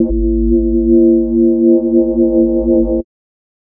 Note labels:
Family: mallet percussion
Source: synthesizer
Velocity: 50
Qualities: multiphonic, non-linear envelope

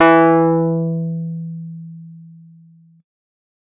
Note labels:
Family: keyboard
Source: electronic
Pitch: E3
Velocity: 100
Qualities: distorted

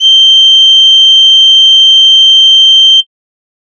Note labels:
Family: flute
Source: synthesizer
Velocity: 75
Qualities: bright

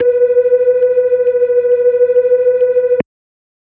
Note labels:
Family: organ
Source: electronic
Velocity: 25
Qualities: dark

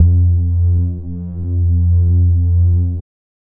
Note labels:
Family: bass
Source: synthesizer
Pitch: F2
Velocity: 50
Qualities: dark

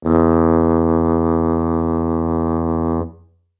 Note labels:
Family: brass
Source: acoustic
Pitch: E2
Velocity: 100

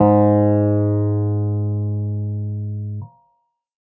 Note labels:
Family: keyboard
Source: electronic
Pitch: G#2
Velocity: 75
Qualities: distorted

